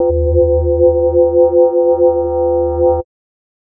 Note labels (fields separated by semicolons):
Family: mallet percussion; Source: synthesizer; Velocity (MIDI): 50; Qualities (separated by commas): multiphonic, non-linear envelope